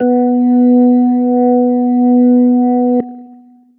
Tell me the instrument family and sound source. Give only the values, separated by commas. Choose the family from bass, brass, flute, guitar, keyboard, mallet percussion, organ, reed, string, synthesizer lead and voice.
organ, electronic